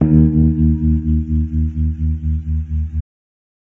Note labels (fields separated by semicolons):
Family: guitar; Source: electronic; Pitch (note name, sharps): D#2; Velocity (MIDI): 127; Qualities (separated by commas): dark, reverb